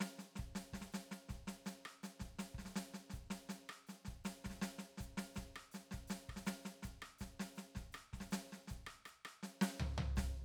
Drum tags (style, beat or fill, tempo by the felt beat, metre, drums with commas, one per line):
Venezuelan merengue
beat
324 eighth notes per minute
5/8
hi-hat pedal, snare, cross-stick, floor tom, kick